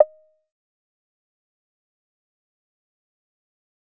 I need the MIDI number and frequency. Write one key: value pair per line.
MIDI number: 75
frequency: 622.3 Hz